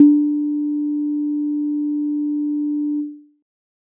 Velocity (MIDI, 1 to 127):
75